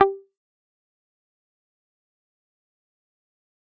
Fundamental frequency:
392 Hz